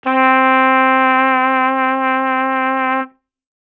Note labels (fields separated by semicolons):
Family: brass; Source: acoustic; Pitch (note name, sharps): C4; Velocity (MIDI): 50